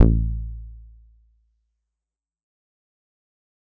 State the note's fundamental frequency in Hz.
55 Hz